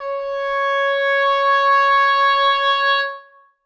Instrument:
acoustic reed instrument